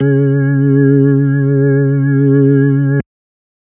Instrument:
electronic organ